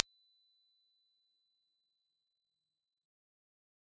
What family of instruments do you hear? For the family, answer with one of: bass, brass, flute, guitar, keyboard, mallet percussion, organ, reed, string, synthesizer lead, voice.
bass